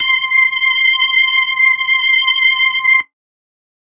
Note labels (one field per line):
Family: organ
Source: electronic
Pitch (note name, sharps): C6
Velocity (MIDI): 100